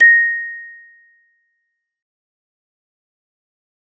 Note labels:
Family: mallet percussion; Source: acoustic; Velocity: 100; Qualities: fast decay, percussive

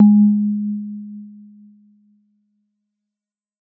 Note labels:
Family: mallet percussion; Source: acoustic; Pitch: G#3; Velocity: 50

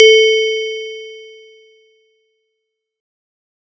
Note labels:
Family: mallet percussion; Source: acoustic; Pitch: A4; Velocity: 100

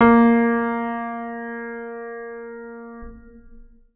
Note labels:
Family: organ; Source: electronic; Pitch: A#3; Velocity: 75; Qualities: long release, reverb

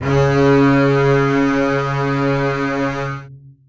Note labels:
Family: string; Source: acoustic; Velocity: 100; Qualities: long release, reverb

